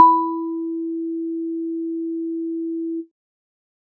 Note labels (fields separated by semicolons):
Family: keyboard; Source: electronic; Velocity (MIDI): 50